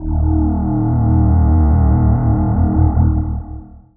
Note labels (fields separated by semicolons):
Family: voice; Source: synthesizer; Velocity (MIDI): 50; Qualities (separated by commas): distorted, long release